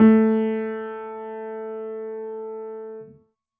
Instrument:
acoustic keyboard